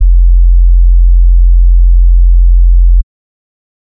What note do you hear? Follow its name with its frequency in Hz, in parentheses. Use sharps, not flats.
F1 (43.65 Hz)